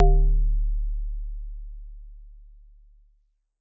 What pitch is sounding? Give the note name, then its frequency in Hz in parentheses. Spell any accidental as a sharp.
D1 (36.71 Hz)